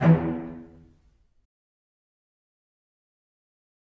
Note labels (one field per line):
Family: string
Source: acoustic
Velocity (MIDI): 50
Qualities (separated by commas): fast decay, percussive, reverb